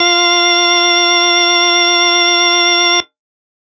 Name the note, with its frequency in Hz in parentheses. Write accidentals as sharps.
F4 (349.2 Hz)